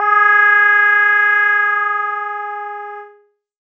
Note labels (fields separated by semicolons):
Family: keyboard; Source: electronic; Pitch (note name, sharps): G#4; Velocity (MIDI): 50; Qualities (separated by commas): distorted, multiphonic